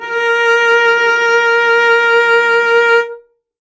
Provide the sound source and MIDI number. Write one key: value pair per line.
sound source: acoustic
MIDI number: 70